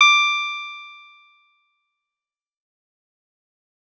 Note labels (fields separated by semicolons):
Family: guitar; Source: electronic; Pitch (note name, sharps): D6; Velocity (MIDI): 127; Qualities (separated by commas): bright, fast decay